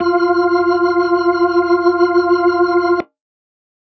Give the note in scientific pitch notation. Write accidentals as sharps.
F4